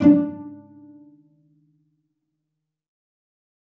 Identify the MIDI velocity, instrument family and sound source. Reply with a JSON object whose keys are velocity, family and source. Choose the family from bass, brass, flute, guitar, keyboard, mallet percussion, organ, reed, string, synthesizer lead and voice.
{"velocity": 75, "family": "string", "source": "acoustic"}